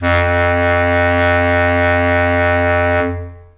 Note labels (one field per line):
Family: reed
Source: acoustic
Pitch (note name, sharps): F2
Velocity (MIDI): 75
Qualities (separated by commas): long release, reverb